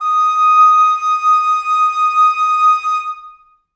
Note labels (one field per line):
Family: flute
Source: acoustic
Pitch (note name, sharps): D#6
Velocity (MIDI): 75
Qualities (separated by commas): reverb